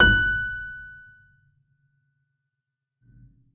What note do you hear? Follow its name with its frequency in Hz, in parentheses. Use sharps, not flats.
F#6 (1480 Hz)